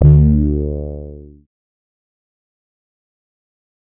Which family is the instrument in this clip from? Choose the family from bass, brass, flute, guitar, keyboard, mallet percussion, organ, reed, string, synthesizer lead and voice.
bass